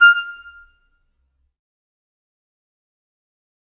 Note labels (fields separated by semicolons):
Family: reed; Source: acoustic; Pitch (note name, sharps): F6; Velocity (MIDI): 25; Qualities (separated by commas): fast decay, percussive, reverb